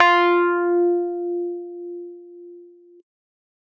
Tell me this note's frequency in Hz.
349.2 Hz